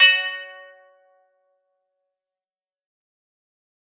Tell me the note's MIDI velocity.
75